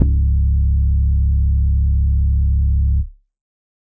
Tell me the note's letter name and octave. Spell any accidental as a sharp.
C#1